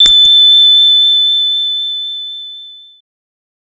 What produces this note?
synthesizer bass